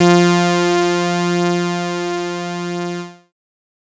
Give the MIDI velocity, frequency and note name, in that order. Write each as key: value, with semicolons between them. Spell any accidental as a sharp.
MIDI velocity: 50; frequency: 174.6 Hz; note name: F3